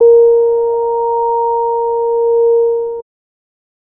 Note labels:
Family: bass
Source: synthesizer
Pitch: A#4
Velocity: 75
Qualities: distorted

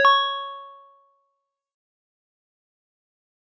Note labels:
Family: mallet percussion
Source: acoustic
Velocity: 100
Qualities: fast decay, multiphonic

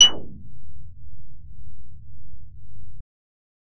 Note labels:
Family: bass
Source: synthesizer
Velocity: 100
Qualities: bright, distorted

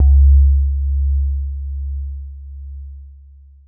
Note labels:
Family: keyboard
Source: electronic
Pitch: C#2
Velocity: 100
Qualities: dark, long release

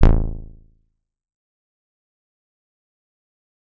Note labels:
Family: guitar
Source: electronic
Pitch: A0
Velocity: 127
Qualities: fast decay, percussive

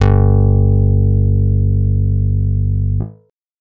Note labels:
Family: guitar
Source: electronic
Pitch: G1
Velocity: 25

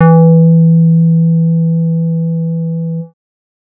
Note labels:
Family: bass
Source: synthesizer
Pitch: E3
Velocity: 50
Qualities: dark

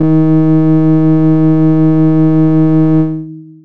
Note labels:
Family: keyboard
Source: electronic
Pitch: D#3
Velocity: 50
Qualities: distorted, long release

